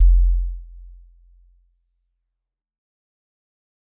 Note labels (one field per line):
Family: mallet percussion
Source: acoustic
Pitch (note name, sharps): F1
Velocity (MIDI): 50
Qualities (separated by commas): dark, fast decay